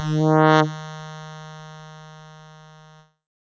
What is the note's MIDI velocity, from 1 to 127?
25